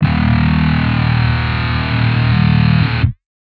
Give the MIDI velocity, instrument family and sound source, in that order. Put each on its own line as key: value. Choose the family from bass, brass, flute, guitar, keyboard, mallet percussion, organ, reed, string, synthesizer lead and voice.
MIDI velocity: 127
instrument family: guitar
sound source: electronic